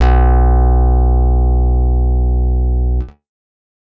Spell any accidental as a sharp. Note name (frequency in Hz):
B1 (61.74 Hz)